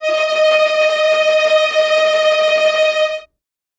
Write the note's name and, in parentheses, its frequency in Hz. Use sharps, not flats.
D#5 (622.3 Hz)